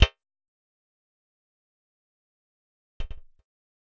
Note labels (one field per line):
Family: bass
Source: synthesizer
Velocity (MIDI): 25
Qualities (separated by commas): fast decay, percussive